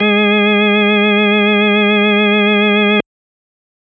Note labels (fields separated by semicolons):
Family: organ; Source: electronic; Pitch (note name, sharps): G#3; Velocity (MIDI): 127; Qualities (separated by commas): distorted